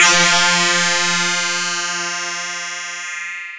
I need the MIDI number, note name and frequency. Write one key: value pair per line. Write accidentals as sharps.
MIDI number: 53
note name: F3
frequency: 174.6 Hz